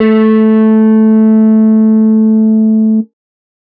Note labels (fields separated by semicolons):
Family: guitar; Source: electronic; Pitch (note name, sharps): A3; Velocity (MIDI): 50; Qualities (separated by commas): distorted